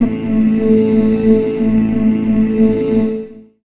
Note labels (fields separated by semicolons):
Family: organ; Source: electronic; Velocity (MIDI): 100; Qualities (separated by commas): long release, reverb